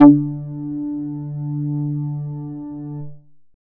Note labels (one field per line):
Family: bass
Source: synthesizer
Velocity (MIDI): 50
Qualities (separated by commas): distorted